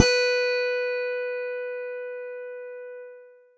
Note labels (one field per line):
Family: keyboard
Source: electronic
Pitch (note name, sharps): B4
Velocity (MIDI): 127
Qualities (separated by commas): bright